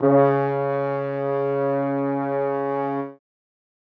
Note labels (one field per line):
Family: brass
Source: acoustic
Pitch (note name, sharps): C#3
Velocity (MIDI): 75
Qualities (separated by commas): reverb